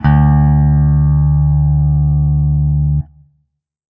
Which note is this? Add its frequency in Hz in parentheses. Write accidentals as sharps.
D2 (73.42 Hz)